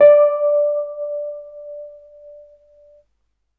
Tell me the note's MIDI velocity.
75